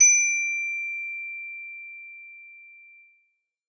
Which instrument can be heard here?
synthesizer bass